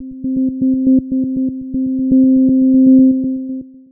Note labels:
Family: synthesizer lead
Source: synthesizer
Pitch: C4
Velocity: 100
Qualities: dark, long release, tempo-synced

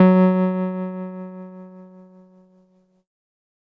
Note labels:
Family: keyboard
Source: electronic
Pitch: F#3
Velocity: 75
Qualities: distorted

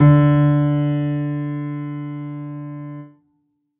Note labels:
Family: keyboard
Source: acoustic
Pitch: D3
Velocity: 75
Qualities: reverb

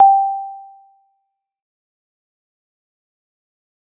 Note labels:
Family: mallet percussion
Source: acoustic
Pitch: G5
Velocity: 75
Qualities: fast decay, percussive

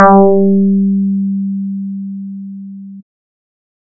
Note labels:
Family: bass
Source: synthesizer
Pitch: G3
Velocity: 127

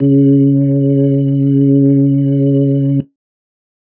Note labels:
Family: organ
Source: electronic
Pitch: C#3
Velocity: 100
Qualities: dark

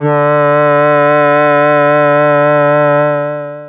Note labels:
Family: voice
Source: synthesizer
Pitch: D3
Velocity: 75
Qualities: distorted, long release

